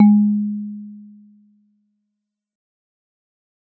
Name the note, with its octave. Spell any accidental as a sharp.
G#3